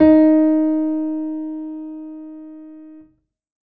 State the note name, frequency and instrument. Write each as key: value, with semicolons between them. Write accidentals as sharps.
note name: D#4; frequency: 311.1 Hz; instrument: acoustic keyboard